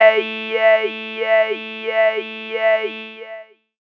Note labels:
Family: voice; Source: synthesizer; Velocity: 127; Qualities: long release, non-linear envelope, tempo-synced

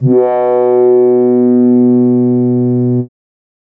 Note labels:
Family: keyboard; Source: synthesizer; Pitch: B2; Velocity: 75

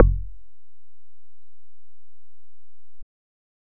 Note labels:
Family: bass; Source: synthesizer; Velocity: 25

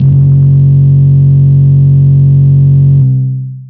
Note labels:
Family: guitar; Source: electronic; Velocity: 100; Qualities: bright, distorted, long release

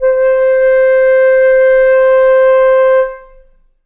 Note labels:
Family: flute; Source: acoustic; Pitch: C5; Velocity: 50; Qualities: long release, reverb

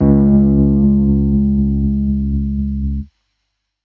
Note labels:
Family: keyboard; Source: electronic; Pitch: C#2; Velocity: 75; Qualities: distorted

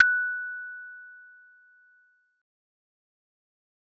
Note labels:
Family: mallet percussion; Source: acoustic; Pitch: F#6; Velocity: 50; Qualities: fast decay

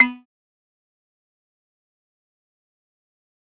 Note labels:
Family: mallet percussion; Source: acoustic; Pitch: B3; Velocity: 127; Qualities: fast decay, percussive, reverb

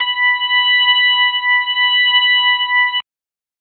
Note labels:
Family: organ; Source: electronic; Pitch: B5; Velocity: 100

